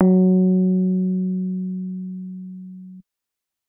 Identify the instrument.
electronic keyboard